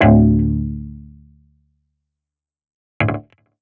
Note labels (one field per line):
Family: guitar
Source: electronic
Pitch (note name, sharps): D1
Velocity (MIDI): 50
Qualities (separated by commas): distorted, fast decay